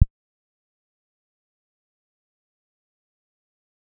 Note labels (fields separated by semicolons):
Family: guitar; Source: electronic; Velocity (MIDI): 25; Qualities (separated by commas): fast decay, percussive